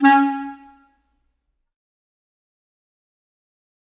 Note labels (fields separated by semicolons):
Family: reed; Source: acoustic; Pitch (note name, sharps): C#4; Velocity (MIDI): 75; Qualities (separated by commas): fast decay, percussive, reverb